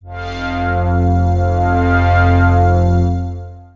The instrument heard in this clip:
synthesizer lead